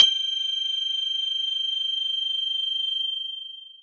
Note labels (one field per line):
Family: mallet percussion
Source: electronic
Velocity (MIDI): 127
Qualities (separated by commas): long release